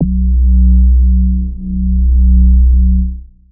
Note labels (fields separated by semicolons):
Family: bass; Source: synthesizer; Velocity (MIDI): 25; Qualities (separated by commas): dark, long release, multiphonic